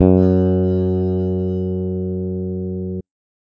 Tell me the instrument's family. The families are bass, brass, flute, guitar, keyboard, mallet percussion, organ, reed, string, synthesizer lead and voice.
bass